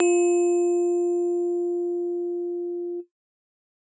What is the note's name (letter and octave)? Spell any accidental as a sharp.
F4